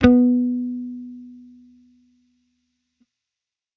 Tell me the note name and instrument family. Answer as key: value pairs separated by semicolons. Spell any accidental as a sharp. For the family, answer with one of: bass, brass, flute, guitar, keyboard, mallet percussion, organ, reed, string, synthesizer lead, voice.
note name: B3; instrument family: bass